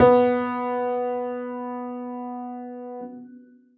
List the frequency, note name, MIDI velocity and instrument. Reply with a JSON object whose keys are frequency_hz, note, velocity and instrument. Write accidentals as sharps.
{"frequency_hz": 246.9, "note": "B3", "velocity": 75, "instrument": "acoustic keyboard"}